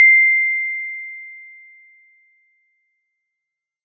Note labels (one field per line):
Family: mallet percussion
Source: acoustic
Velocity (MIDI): 100